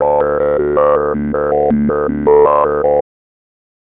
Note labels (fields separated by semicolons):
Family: bass; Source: synthesizer; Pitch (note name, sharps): D2; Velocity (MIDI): 127; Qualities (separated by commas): tempo-synced